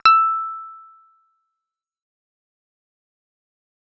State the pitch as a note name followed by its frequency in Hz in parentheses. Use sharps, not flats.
E6 (1319 Hz)